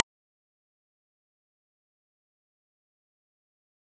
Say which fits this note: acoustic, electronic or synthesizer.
electronic